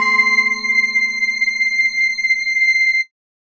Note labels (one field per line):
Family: mallet percussion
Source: electronic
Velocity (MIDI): 100